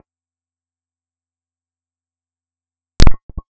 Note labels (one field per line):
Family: bass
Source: synthesizer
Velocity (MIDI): 50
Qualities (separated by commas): percussive, reverb